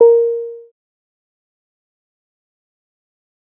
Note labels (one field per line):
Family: bass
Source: synthesizer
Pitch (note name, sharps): A#4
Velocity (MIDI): 75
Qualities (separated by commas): fast decay, percussive